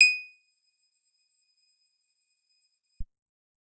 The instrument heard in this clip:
acoustic guitar